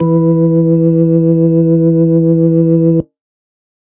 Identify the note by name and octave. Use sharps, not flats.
E3